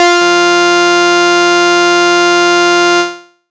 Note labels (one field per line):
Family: bass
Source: synthesizer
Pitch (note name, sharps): F4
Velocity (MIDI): 100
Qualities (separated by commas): bright, distorted